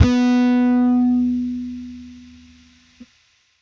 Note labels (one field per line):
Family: bass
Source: electronic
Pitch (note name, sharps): B3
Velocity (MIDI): 50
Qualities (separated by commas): bright, distorted